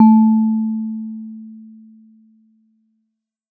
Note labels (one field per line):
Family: mallet percussion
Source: acoustic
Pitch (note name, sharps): A3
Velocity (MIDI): 75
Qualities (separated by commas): dark